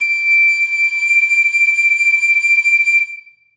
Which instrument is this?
acoustic flute